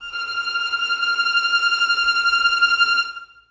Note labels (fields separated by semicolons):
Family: string; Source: acoustic; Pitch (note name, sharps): F6; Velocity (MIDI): 50; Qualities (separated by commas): bright, non-linear envelope, reverb